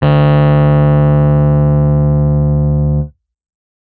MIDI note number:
38